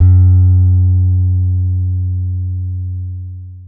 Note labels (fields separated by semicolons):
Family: guitar; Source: acoustic; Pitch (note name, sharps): F#2; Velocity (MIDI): 75; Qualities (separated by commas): dark, long release